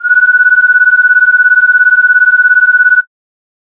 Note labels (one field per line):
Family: flute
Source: synthesizer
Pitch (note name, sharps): F#6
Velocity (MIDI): 75